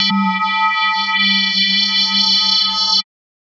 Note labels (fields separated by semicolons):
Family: mallet percussion; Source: electronic; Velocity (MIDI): 127; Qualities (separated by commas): multiphonic, non-linear envelope